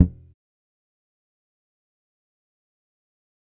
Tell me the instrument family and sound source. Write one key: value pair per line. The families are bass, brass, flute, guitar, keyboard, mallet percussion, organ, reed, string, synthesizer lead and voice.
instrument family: bass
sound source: electronic